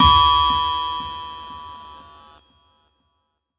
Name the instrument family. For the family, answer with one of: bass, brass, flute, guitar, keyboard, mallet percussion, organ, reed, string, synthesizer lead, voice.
keyboard